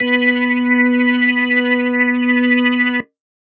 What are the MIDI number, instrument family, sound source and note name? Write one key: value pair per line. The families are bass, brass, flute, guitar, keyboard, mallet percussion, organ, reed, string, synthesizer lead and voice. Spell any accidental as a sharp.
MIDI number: 59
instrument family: organ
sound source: electronic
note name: B3